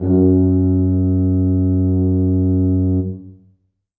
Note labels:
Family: brass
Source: acoustic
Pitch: F#2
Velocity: 100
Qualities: dark, reverb

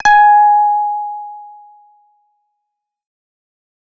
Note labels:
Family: bass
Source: synthesizer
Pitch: G#5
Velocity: 25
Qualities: distorted

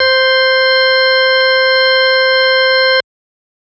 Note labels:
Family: organ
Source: electronic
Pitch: C5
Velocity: 25

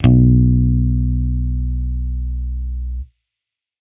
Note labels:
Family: bass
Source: electronic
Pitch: B1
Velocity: 50

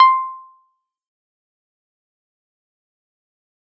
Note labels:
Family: keyboard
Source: electronic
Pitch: C6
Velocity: 75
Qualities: fast decay, percussive

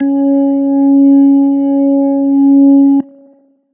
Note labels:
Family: organ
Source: electronic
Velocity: 50

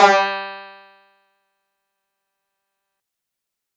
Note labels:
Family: guitar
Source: synthesizer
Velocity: 127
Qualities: percussive

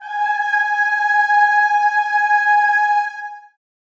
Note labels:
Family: voice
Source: acoustic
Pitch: G#5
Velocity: 75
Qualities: long release, reverb

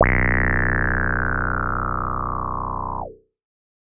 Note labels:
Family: bass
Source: synthesizer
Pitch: B0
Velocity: 127

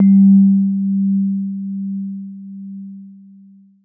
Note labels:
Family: keyboard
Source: electronic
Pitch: G3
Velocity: 100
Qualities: dark, long release

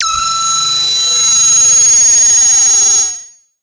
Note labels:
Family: synthesizer lead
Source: synthesizer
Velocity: 100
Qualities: bright, distorted, multiphonic, non-linear envelope

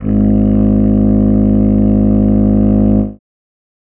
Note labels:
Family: reed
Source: acoustic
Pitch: G#1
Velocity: 25

